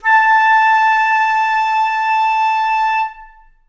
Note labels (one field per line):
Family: flute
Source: acoustic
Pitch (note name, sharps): A5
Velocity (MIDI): 100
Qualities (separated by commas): long release, reverb